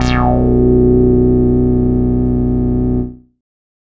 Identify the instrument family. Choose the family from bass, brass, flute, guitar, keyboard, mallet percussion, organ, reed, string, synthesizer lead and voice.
bass